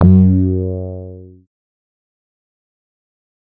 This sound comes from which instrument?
synthesizer bass